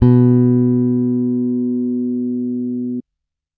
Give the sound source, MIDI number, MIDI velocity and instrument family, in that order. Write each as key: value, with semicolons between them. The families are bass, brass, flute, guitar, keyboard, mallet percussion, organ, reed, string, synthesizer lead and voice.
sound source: electronic; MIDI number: 47; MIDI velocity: 50; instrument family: bass